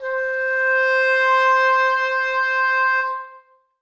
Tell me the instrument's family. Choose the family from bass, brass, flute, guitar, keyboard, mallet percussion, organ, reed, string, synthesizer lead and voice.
reed